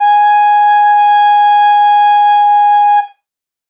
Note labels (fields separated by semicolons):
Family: flute; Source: acoustic; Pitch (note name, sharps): G#5; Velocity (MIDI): 75